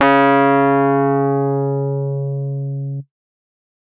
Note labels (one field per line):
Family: keyboard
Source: electronic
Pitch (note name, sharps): C#3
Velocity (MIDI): 100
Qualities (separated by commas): distorted